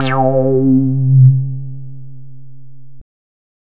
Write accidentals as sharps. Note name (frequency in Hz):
C3 (130.8 Hz)